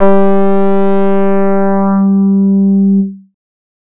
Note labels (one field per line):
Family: bass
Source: synthesizer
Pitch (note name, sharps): G3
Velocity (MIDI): 50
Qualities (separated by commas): distorted